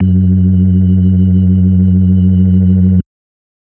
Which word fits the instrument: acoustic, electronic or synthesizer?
electronic